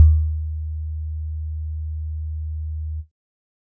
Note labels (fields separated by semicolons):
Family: keyboard; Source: electronic; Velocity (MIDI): 25